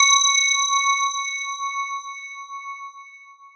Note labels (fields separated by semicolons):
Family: mallet percussion; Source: electronic; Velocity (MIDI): 127; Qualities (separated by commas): bright, long release